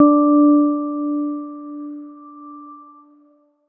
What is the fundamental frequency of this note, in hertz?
293.7 Hz